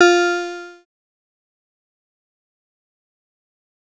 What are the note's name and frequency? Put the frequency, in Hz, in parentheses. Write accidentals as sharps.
F4 (349.2 Hz)